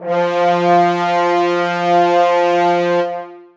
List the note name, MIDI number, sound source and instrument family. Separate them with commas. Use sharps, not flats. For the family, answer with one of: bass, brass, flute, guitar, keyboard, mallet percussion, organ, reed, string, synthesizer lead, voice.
F3, 53, acoustic, brass